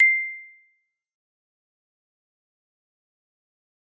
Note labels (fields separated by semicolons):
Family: mallet percussion; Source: acoustic; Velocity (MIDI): 100; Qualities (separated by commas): fast decay, percussive